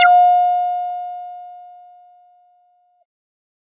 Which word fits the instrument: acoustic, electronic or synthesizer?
synthesizer